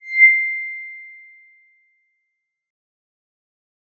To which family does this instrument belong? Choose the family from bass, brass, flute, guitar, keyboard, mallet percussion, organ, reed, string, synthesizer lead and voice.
mallet percussion